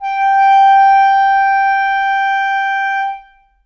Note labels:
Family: reed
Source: acoustic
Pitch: G5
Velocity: 100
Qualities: reverb

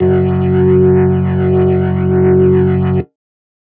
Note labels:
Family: keyboard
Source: electronic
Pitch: F#1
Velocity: 50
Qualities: distorted

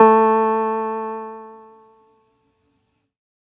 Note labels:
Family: keyboard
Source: electronic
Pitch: A3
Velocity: 127

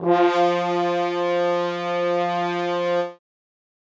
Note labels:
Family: brass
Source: acoustic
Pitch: F3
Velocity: 127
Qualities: reverb

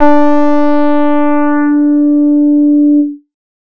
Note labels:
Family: bass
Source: synthesizer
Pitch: D4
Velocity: 50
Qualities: distorted

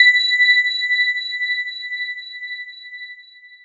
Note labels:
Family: mallet percussion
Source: electronic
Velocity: 25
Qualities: long release

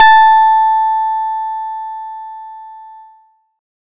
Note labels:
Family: guitar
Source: acoustic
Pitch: A5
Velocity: 50

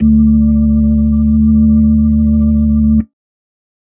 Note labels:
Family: organ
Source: electronic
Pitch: D2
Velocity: 50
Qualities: dark

